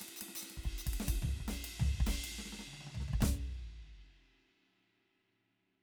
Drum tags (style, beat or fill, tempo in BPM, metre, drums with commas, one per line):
fast jazz
beat
290 BPM
4/4
ride, hi-hat pedal, snare, high tom, floor tom, kick